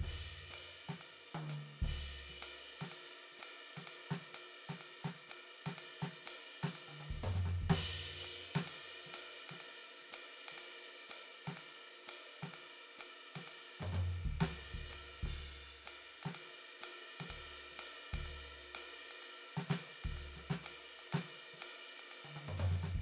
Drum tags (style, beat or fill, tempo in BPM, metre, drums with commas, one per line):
jazz
beat
125 BPM
4/4
crash, ride, hi-hat pedal, snare, high tom, floor tom, kick